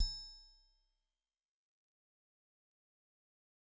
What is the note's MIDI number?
24